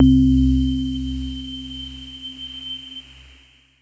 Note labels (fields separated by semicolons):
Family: keyboard; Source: electronic; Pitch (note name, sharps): C2; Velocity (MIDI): 25; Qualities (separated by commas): dark